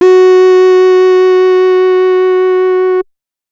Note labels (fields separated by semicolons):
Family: bass; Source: synthesizer; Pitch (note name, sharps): F#4; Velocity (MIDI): 50; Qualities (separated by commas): distorted